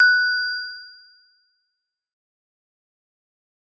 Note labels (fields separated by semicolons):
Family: mallet percussion; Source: acoustic; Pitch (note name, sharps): F#6; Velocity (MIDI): 127; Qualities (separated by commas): bright, fast decay